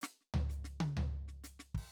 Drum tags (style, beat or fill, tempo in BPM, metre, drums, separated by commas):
jazz, fill, 125 BPM, 4/4, crash, closed hi-hat, hi-hat pedal, snare, high tom, floor tom, kick